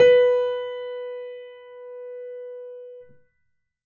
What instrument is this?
acoustic keyboard